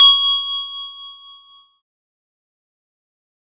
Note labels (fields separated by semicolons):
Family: keyboard; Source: electronic; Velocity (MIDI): 127; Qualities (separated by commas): fast decay, reverb